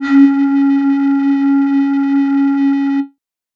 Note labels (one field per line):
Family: flute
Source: synthesizer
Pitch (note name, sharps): C#4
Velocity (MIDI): 75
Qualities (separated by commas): distorted